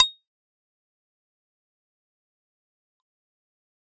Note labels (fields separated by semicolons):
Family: keyboard; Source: electronic; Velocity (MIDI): 127; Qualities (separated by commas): fast decay, percussive